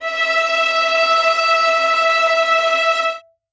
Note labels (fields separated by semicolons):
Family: string; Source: acoustic; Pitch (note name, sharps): E5; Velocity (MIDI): 75; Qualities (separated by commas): bright, non-linear envelope, reverb